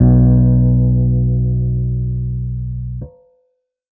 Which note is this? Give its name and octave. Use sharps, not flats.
B1